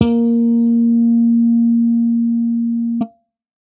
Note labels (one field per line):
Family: bass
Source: electronic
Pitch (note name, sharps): A#3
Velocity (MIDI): 127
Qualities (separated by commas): bright